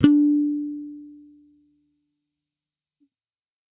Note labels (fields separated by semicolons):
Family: bass; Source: electronic; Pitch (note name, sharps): D4; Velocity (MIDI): 127; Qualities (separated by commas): fast decay